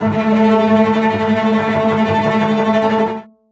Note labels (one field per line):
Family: string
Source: acoustic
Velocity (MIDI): 127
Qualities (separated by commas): non-linear envelope, reverb